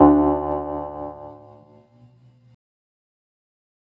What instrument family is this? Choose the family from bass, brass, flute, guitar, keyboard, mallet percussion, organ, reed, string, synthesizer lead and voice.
organ